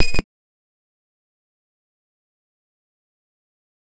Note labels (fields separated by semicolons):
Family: bass; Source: synthesizer; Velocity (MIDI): 100; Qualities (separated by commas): bright, distorted, fast decay, percussive